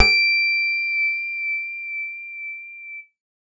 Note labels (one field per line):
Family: bass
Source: synthesizer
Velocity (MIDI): 127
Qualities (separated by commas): reverb